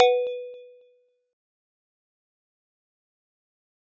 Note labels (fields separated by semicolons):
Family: mallet percussion; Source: acoustic; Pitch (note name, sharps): B4; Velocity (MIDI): 50; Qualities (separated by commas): fast decay, percussive